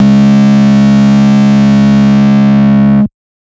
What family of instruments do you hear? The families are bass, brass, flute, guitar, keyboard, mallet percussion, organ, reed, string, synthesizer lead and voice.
bass